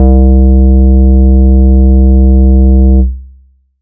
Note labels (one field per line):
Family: bass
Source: synthesizer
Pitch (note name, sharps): C2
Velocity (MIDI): 50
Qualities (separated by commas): long release